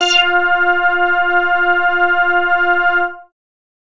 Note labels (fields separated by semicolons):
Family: bass; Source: synthesizer; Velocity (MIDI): 75; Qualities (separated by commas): distorted